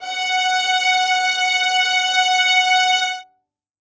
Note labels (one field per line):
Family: string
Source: acoustic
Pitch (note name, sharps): F#5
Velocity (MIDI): 100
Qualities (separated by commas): reverb